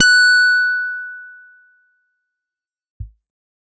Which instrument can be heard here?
electronic guitar